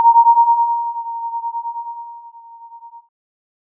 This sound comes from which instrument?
electronic keyboard